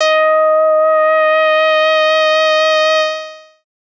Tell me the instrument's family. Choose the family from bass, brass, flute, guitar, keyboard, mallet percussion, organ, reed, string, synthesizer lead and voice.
bass